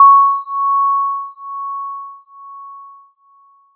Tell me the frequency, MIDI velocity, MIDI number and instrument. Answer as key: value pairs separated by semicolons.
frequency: 1109 Hz; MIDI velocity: 25; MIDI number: 85; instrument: electronic mallet percussion instrument